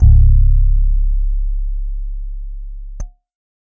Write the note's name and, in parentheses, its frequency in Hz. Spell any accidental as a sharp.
C#1 (34.65 Hz)